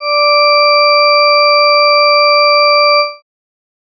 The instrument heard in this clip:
electronic organ